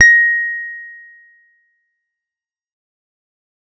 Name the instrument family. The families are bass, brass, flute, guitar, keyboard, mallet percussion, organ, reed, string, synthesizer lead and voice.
guitar